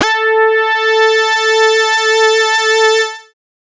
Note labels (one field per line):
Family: bass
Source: synthesizer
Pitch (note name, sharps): A4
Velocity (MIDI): 100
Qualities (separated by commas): distorted, multiphonic